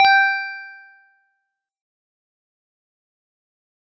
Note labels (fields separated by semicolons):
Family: mallet percussion; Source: acoustic; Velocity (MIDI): 127; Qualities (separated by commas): fast decay, multiphonic